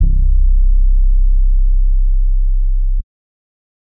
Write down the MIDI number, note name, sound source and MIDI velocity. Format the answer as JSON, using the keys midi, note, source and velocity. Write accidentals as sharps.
{"midi": 24, "note": "C1", "source": "synthesizer", "velocity": 50}